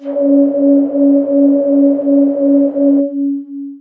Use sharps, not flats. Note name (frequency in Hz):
C#4 (277.2 Hz)